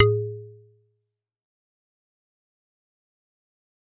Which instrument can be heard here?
acoustic mallet percussion instrument